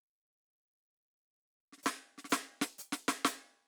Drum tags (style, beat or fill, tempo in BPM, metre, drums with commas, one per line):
Purdie shuffle
fill
130 BPM
4/4
hi-hat pedal, snare